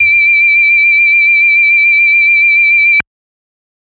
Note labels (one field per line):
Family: organ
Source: electronic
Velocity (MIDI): 100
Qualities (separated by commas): multiphonic